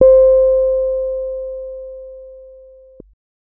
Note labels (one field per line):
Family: keyboard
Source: electronic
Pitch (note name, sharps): C5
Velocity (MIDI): 50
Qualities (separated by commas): dark